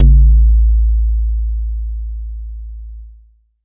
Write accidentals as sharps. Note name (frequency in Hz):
A1 (55 Hz)